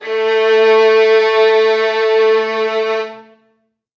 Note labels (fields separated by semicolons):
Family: string; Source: acoustic; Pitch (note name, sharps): A3; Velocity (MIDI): 75; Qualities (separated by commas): reverb